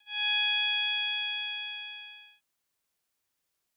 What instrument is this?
synthesizer bass